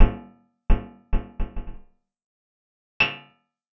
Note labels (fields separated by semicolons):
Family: guitar; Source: acoustic; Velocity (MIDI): 50; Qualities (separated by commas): percussive, reverb